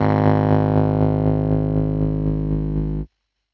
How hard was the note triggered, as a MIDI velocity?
100